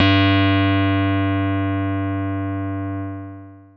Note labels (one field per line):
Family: keyboard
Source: electronic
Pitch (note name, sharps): G2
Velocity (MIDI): 127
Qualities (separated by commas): distorted, long release